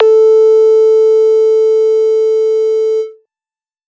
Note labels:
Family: bass; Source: synthesizer; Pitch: A4; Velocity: 50; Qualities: distorted

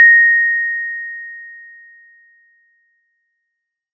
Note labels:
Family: mallet percussion; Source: acoustic; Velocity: 50

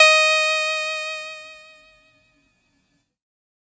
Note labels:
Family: keyboard; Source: synthesizer; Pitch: D#5; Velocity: 100; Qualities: bright

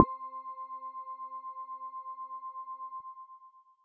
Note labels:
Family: mallet percussion; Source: electronic; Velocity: 50

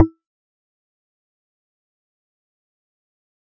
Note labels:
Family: mallet percussion; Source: acoustic; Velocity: 50; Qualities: fast decay, percussive

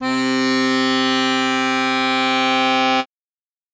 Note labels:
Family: reed; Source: acoustic; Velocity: 127

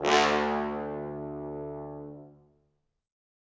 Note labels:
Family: brass; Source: acoustic; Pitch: D2; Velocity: 25; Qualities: bright, reverb

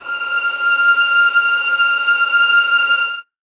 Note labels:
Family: string; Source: acoustic; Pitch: F6; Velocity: 25; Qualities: reverb

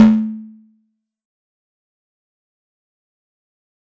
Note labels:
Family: mallet percussion; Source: acoustic; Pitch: A3; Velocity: 127; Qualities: fast decay, percussive

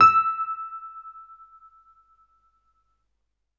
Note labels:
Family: keyboard; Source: electronic; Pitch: E6; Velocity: 127

